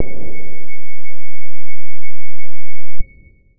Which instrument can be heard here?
electronic guitar